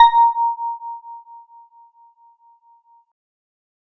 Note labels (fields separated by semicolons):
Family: keyboard; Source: electronic; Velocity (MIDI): 50